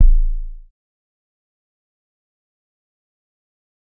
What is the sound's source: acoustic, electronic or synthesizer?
synthesizer